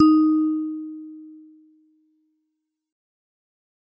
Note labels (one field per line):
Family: mallet percussion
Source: acoustic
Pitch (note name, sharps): D#4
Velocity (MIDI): 75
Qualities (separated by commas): fast decay